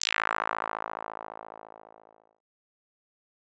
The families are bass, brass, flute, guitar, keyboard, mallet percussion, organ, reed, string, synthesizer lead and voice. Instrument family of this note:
bass